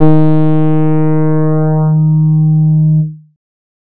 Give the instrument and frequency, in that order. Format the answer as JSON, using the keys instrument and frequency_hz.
{"instrument": "synthesizer bass", "frequency_hz": 155.6}